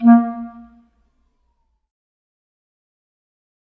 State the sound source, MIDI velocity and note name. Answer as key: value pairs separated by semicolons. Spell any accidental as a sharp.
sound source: acoustic; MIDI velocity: 50; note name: A#3